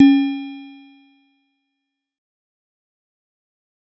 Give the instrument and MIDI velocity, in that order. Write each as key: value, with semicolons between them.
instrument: acoustic mallet percussion instrument; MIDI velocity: 75